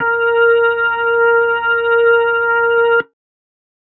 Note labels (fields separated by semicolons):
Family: organ; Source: electronic; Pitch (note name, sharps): A#4; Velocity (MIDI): 50